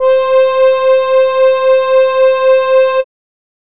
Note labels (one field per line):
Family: keyboard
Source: acoustic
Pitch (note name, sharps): C5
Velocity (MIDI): 25